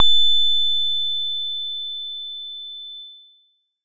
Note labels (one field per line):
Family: bass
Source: synthesizer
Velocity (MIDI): 25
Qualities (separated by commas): distorted